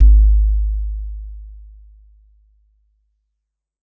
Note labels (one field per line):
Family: mallet percussion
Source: acoustic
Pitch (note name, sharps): G#1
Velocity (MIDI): 75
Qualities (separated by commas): dark, non-linear envelope